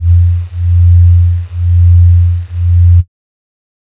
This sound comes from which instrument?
synthesizer flute